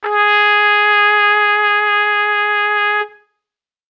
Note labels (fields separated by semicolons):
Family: brass; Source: acoustic; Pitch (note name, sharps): G#4; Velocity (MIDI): 50